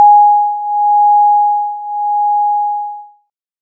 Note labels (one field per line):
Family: synthesizer lead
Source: synthesizer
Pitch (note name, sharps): G#5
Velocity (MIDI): 127